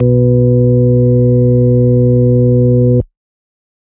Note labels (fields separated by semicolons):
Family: organ; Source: electronic; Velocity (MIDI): 25